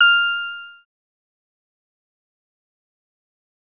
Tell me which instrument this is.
synthesizer lead